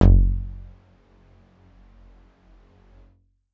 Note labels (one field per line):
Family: keyboard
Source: electronic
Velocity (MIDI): 127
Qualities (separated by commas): dark, percussive, reverb